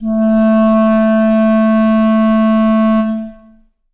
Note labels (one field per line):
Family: reed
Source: acoustic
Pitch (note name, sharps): A3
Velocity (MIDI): 50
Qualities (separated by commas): long release, reverb